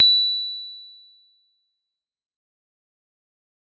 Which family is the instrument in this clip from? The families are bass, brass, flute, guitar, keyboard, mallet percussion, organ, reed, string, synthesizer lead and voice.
keyboard